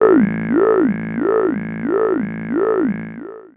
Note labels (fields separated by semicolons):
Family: voice; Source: synthesizer; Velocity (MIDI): 75; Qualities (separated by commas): long release, non-linear envelope, tempo-synced